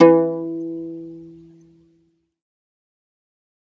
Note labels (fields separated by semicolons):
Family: string; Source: acoustic; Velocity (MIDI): 127; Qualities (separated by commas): fast decay, reverb